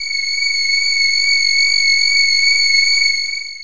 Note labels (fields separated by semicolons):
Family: voice; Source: synthesizer; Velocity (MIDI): 127; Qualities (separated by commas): distorted, long release